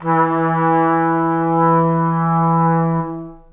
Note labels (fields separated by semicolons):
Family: brass; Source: acoustic; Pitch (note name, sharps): E3; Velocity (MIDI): 50; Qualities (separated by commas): long release, reverb